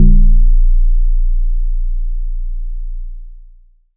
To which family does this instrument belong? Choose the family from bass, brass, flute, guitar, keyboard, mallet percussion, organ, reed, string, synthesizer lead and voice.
mallet percussion